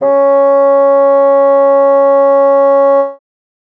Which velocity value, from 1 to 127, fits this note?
127